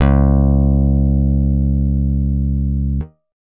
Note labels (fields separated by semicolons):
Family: guitar; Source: acoustic; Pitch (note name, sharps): C#2; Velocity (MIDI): 50